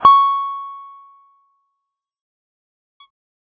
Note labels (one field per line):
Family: guitar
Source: electronic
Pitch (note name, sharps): C#6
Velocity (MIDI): 50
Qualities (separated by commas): fast decay